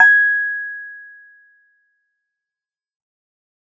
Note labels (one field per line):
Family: keyboard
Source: electronic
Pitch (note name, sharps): G#6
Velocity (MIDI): 100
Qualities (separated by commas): fast decay